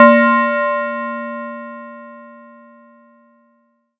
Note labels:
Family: mallet percussion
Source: acoustic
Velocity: 127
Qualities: multiphonic

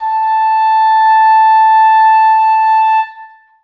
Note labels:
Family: reed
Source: acoustic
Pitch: A5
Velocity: 25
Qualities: reverb

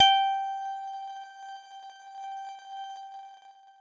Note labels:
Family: guitar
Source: electronic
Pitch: G5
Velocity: 75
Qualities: bright

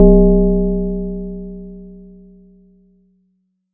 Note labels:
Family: mallet percussion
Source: acoustic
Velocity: 127

